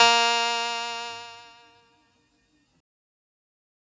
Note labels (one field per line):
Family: keyboard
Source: synthesizer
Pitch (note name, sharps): A#3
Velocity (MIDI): 25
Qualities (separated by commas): bright